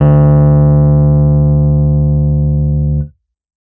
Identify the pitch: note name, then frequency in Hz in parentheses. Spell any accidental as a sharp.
D2 (73.42 Hz)